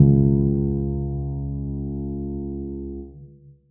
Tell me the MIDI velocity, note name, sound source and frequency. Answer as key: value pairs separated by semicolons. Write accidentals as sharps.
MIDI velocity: 50; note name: C#2; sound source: acoustic; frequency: 69.3 Hz